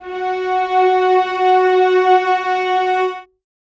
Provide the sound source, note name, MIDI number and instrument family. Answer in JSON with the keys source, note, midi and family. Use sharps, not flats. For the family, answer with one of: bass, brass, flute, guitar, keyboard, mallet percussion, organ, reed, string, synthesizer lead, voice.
{"source": "acoustic", "note": "F#4", "midi": 66, "family": "string"}